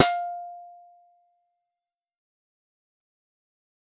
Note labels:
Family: guitar; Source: synthesizer; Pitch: F5; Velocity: 100; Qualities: fast decay

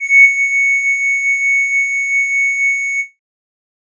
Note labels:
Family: flute; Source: synthesizer; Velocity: 75; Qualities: distorted

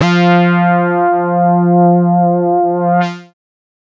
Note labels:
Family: bass; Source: synthesizer; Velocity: 50; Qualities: distorted, multiphonic

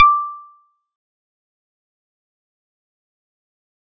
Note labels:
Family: mallet percussion; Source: acoustic; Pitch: D6; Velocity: 50; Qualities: fast decay, percussive

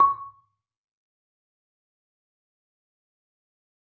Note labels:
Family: mallet percussion; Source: acoustic; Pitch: C#6; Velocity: 50; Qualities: fast decay, percussive, reverb

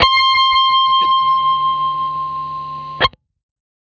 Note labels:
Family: guitar; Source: electronic; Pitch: C6; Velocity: 25; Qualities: distorted

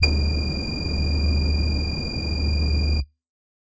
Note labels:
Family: voice; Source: synthesizer; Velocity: 25; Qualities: multiphonic

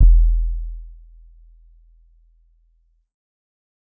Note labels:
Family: keyboard; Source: electronic; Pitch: E1; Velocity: 50; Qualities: dark

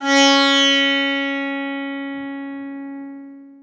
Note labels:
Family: guitar; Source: acoustic; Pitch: C#4; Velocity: 25; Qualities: bright, long release, reverb

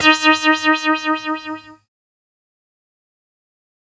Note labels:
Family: keyboard; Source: synthesizer; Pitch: D#4; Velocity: 25; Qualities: distorted, fast decay

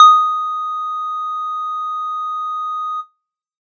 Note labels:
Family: bass; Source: synthesizer; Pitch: D#6; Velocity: 127

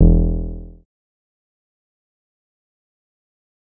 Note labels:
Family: synthesizer lead; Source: synthesizer; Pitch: E1; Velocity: 75; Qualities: distorted, fast decay

